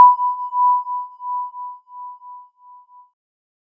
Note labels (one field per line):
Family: keyboard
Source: synthesizer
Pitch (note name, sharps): B5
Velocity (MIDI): 25